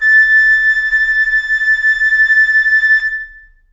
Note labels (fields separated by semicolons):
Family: flute; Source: acoustic; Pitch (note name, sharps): A6; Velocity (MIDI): 100; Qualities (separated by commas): long release, reverb